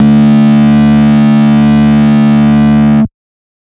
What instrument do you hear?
synthesizer bass